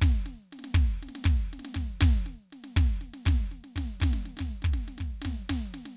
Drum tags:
march, beat, 120 BPM, 4/4, hi-hat pedal, snare, kick

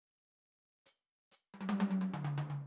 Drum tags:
rock, fill, 135 BPM, 4/4, hi-hat pedal, high tom, mid tom

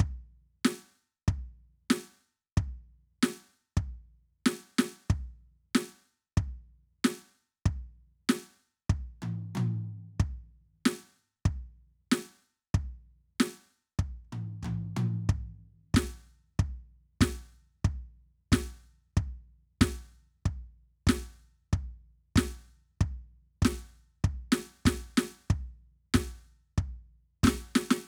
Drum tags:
rock, beat, 94 BPM, 4/4, snare, high tom, floor tom, kick

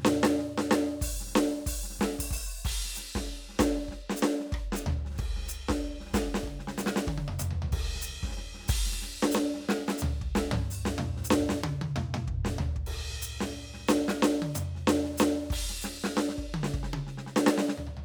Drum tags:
New Orleans funk, beat, 93 BPM, 4/4, crash, ride, open hi-hat, hi-hat pedal, snare, cross-stick, high tom, mid tom, floor tom, kick

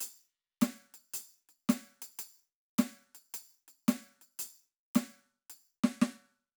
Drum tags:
rock, beat, 110 BPM, 4/4, percussion, snare

